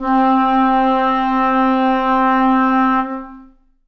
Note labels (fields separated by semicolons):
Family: reed; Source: acoustic; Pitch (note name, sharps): C4; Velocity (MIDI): 25; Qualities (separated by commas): long release, reverb